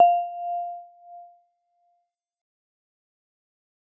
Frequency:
698.5 Hz